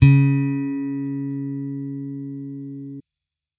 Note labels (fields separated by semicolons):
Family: bass; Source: electronic; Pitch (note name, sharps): C#3; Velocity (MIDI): 50